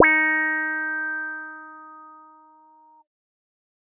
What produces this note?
synthesizer bass